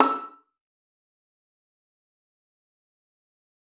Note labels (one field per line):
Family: string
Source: acoustic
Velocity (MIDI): 25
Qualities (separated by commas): fast decay, percussive, reverb